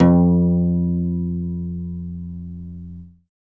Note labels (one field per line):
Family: guitar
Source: acoustic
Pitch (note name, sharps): F2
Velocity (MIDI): 50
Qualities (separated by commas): reverb